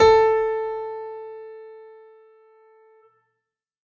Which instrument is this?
acoustic keyboard